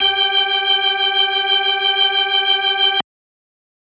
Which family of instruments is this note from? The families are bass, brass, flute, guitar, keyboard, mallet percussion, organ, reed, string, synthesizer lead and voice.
organ